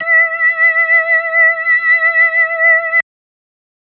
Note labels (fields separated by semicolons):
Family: organ; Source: electronic; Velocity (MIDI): 50